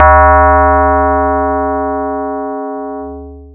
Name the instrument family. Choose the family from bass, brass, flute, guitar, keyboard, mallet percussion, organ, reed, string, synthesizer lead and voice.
mallet percussion